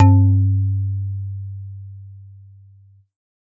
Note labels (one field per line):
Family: mallet percussion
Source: acoustic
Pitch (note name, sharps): G2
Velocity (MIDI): 100